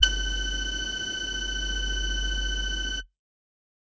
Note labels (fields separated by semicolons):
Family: voice; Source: synthesizer; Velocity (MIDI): 25; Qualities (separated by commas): multiphonic